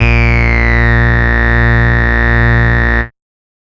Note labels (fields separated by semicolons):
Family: bass; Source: synthesizer; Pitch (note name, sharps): A#1; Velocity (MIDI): 50; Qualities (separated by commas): bright, distorted, multiphonic